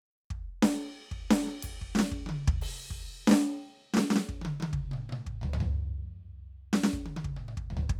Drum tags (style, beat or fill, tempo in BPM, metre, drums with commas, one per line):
rock
beat
90 BPM
4/4
crash, ride, snare, high tom, mid tom, floor tom, kick